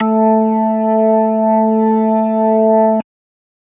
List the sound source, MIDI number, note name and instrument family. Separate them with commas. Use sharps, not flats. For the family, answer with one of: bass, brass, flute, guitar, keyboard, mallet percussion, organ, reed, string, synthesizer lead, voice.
electronic, 57, A3, organ